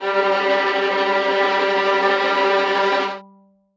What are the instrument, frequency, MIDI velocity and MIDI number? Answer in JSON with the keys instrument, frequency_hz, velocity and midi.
{"instrument": "acoustic string instrument", "frequency_hz": 196, "velocity": 100, "midi": 55}